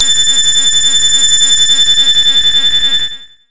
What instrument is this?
synthesizer bass